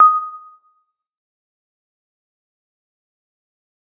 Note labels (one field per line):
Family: mallet percussion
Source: acoustic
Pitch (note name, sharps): D#6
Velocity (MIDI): 50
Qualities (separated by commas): fast decay, percussive, reverb